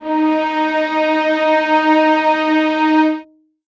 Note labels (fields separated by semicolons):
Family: string; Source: acoustic; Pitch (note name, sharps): D#4; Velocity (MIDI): 50; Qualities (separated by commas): reverb